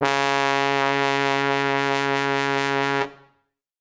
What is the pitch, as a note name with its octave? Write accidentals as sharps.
C#3